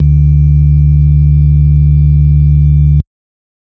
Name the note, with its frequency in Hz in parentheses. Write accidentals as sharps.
D2 (73.42 Hz)